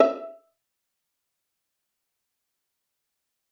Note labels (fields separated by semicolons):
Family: string; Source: acoustic; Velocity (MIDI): 25; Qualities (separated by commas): fast decay, percussive, reverb